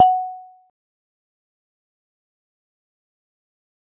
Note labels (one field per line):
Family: mallet percussion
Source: acoustic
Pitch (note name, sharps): F#5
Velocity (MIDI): 25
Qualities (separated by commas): fast decay, percussive